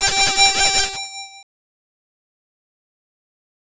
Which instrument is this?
synthesizer bass